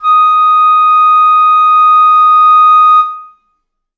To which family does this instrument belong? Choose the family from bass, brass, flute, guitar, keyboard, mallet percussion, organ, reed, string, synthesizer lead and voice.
flute